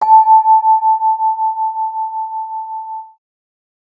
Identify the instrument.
acoustic mallet percussion instrument